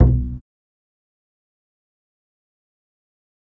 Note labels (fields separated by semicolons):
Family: bass; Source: electronic; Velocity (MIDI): 127; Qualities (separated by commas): fast decay, percussive, reverb